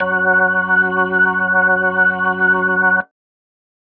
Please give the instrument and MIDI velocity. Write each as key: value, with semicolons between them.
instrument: electronic organ; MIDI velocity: 127